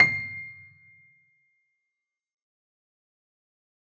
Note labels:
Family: keyboard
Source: acoustic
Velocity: 127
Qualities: fast decay, percussive, reverb

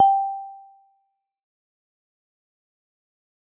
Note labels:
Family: mallet percussion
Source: acoustic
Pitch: G5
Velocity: 50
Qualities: fast decay, percussive

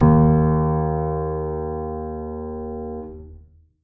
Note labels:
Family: keyboard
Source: acoustic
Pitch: D#2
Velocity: 75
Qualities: reverb

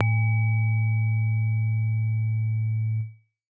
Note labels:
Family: keyboard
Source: acoustic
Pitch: A2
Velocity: 50

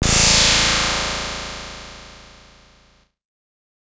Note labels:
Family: bass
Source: synthesizer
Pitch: A0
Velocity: 25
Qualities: bright, distorted

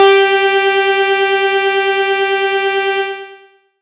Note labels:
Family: bass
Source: synthesizer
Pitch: G4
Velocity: 25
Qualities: bright, distorted, long release

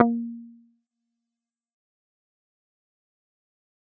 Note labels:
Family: bass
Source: synthesizer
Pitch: A#3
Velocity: 75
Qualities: fast decay, percussive

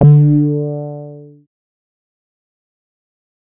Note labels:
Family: bass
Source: synthesizer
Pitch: D3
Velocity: 75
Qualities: distorted, fast decay

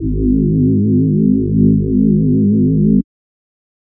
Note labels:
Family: voice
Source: synthesizer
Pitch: G#1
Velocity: 50

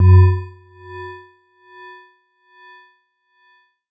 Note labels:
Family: mallet percussion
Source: electronic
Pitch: F#2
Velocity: 100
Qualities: percussive

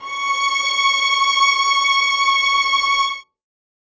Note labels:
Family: string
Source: acoustic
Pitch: C#6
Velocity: 75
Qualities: reverb

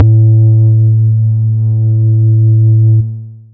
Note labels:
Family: bass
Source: synthesizer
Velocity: 75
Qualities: long release, multiphonic

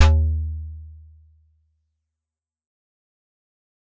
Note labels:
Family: keyboard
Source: acoustic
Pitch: D#2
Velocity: 100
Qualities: fast decay

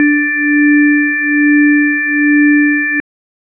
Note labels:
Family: organ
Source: electronic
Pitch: D4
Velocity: 100

